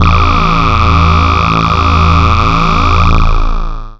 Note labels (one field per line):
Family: bass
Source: synthesizer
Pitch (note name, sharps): A0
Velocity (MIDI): 100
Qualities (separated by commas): bright, distorted, long release